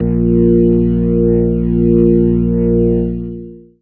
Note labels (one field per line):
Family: organ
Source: electronic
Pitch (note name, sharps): A#1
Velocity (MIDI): 127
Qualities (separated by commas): distorted, long release